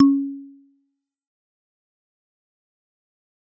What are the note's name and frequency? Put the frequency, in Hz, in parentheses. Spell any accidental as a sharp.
C#4 (277.2 Hz)